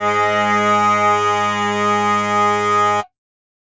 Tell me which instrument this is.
acoustic flute